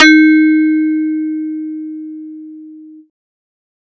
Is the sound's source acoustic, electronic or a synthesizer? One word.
synthesizer